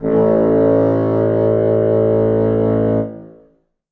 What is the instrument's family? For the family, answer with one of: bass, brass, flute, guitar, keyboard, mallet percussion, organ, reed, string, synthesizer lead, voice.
reed